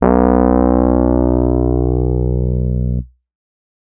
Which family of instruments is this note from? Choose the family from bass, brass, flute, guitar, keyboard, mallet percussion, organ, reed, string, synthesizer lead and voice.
keyboard